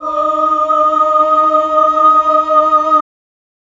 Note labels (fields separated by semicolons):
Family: voice; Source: electronic; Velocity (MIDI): 127